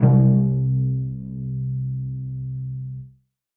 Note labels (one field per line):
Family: string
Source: acoustic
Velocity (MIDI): 100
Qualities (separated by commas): dark, reverb